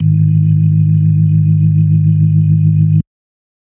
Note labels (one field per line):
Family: organ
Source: electronic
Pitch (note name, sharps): G#1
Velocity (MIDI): 50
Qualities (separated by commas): dark